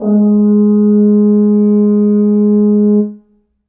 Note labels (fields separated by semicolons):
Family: brass; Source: acoustic; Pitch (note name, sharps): G#3; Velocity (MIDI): 50; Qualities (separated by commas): dark, reverb